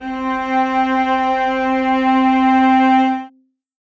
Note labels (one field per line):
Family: string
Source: acoustic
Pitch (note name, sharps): C4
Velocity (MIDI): 75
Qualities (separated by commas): reverb